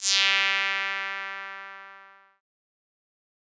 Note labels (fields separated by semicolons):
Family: bass; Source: synthesizer; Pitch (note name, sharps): G3; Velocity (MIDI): 75; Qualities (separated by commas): bright, distorted, fast decay